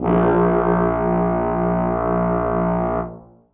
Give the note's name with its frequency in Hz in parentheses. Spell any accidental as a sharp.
A#1 (58.27 Hz)